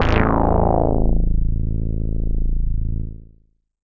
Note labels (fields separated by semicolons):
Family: bass; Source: synthesizer; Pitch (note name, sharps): A0; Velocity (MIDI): 100; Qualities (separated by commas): bright, distorted, tempo-synced